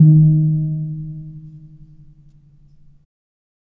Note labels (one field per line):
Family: mallet percussion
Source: acoustic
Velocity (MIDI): 50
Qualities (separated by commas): reverb